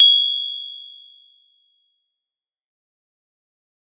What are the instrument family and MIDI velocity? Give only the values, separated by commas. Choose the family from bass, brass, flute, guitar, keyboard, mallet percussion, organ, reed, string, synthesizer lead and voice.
mallet percussion, 127